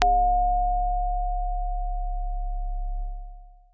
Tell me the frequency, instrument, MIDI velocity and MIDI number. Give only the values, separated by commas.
34.65 Hz, acoustic keyboard, 50, 25